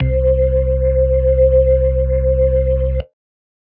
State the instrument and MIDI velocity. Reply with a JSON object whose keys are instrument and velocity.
{"instrument": "electronic organ", "velocity": 100}